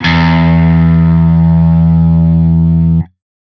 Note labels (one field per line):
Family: guitar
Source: electronic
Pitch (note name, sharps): E2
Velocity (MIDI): 75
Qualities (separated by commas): bright, distorted